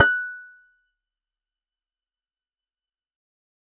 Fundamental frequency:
1480 Hz